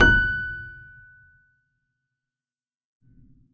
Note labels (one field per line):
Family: keyboard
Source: acoustic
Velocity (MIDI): 75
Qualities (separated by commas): reverb